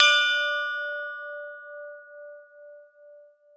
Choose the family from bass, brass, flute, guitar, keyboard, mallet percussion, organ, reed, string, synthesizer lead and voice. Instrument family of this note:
mallet percussion